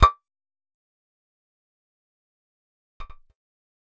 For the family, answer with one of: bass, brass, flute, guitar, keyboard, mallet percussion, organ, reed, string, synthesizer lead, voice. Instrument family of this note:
bass